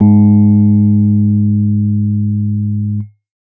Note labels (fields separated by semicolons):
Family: keyboard; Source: electronic; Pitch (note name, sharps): G#2; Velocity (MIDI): 50; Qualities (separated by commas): distorted